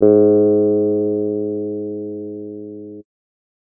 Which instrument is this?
electronic keyboard